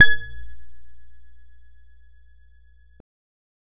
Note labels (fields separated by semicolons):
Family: bass; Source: synthesizer; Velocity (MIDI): 50